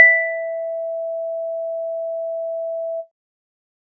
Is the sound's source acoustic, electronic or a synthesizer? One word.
electronic